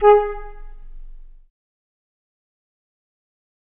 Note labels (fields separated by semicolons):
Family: flute; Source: acoustic; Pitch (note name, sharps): G#4; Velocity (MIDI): 25; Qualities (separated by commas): fast decay, reverb